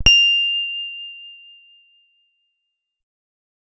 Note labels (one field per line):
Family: guitar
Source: electronic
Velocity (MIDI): 75